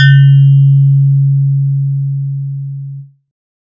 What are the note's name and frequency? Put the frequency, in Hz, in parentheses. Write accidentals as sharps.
C#3 (138.6 Hz)